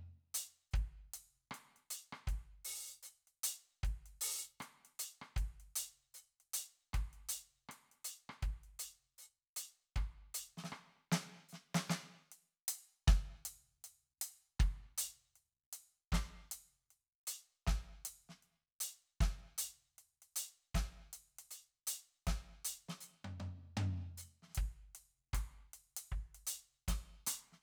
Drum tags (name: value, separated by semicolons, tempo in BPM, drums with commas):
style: reggae; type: beat; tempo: 78 BPM; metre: 4/4; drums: closed hi-hat, open hi-hat, hi-hat pedal, snare, cross-stick, high tom, kick